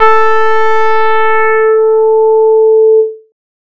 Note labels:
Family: bass; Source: synthesizer; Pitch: A4; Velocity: 100; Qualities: distorted

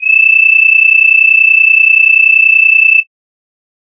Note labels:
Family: flute; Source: synthesizer; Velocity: 100; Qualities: bright

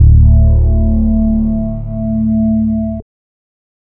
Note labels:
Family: bass; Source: synthesizer; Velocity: 75; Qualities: distorted, multiphonic

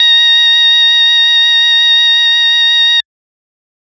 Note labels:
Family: organ; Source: electronic; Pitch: A#5; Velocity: 127; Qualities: bright, distorted

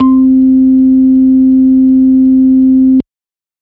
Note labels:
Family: organ; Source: electronic; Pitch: C4; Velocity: 100

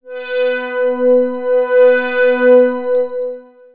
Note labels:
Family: synthesizer lead; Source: synthesizer; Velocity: 75; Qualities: bright, long release, non-linear envelope

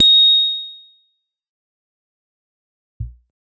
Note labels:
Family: guitar; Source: electronic; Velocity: 100; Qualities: bright, distorted, fast decay

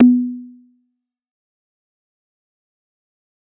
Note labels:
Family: bass; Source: synthesizer; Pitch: B3; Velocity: 127; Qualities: dark, fast decay, percussive

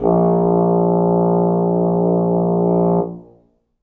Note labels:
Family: brass; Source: acoustic; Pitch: A#1; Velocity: 25; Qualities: dark, reverb

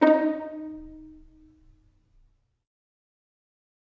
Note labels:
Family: string; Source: acoustic; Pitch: D#4; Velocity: 75; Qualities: dark, fast decay, reverb

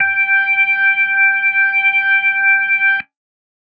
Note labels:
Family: organ; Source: electronic; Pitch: G5; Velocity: 75

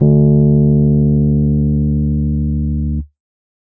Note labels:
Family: keyboard; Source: electronic; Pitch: D2; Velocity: 75

